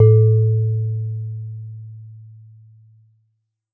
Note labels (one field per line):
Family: mallet percussion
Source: acoustic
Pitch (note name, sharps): A2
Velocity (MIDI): 75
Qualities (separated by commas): dark